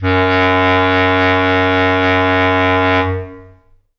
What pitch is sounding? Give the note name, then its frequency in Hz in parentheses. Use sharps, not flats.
F#2 (92.5 Hz)